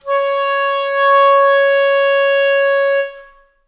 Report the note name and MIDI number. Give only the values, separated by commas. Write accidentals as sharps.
C#5, 73